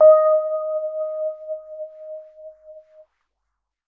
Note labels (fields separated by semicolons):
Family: keyboard; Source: electronic; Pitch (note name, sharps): D#5; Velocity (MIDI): 50; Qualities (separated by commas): non-linear envelope